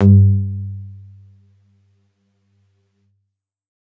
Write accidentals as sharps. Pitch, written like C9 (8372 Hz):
G2 (98 Hz)